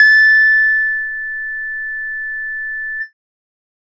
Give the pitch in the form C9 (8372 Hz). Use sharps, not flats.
A6 (1760 Hz)